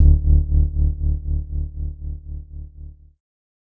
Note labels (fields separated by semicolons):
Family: keyboard; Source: electronic; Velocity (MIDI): 100; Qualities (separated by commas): dark